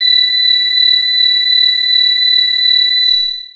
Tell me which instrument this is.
synthesizer bass